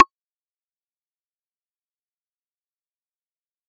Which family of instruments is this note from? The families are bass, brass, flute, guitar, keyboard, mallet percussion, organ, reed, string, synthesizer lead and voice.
mallet percussion